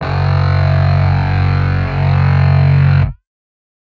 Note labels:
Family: guitar; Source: synthesizer; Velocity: 127

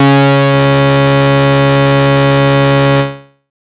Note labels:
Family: bass; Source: synthesizer; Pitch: C#3; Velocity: 75; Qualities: bright, distorted

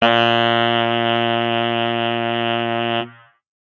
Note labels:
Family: reed; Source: acoustic; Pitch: A#2; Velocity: 50

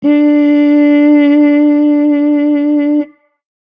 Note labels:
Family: brass; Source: acoustic; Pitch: D4; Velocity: 50

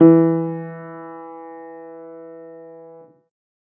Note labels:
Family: keyboard; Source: acoustic; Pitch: E3; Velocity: 75; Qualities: reverb

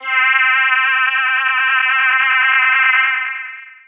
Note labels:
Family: voice; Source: synthesizer; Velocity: 127; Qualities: bright, distorted, long release

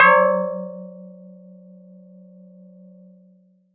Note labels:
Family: mallet percussion; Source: acoustic; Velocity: 127

